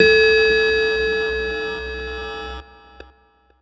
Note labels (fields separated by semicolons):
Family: keyboard; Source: electronic; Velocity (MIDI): 25; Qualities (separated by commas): bright, distorted